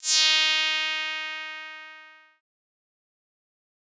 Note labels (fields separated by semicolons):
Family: bass; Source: synthesizer; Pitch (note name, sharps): D#4; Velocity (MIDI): 50; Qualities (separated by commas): bright, distorted, fast decay